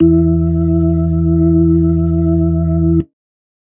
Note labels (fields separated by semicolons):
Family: organ; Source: electronic; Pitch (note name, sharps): E2; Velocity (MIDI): 127